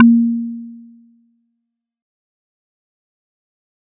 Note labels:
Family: mallet percussion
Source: acoustic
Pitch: A#3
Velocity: 100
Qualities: fast decay

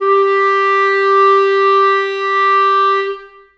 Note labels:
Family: reed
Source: acoustic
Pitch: G4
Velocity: 127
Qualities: reverb

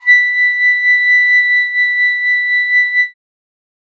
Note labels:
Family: flute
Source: acoustic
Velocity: 25

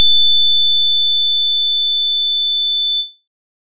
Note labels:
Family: keyboard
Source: electronic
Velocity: 127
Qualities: bright

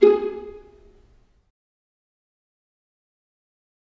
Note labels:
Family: string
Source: acoustic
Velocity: 25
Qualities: dark, fast decay, percussive, reverb

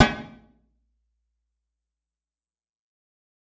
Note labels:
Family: guitar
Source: electronic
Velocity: 127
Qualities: fast decay, percussive, reverb

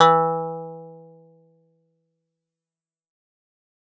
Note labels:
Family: guitar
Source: acoustic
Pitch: E3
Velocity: 25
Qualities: fast decay

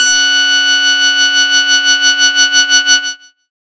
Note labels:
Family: bass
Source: synthesizer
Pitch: F#6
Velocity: 127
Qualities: bright, distorted

